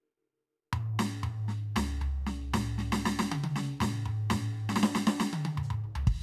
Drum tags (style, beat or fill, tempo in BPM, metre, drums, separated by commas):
rock, fill, 118 BPM, 4/4, crash, hi-hat pedal, snare, high tom, mid tom, floor tom, kick